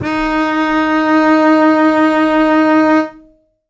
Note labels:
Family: string; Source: acoustic; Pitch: D#4; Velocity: 50; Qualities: reverb

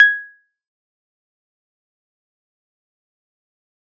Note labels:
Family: keyboard; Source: electronic; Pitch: G#6; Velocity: 50; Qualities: fast decay, percussive

